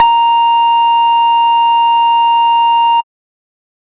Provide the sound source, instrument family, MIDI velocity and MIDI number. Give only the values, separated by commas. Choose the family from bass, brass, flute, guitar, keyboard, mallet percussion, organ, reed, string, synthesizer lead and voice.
synthesizer, bass, 25, 82